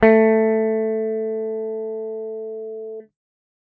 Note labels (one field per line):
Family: guitar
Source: electronic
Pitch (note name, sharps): A3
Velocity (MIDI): 100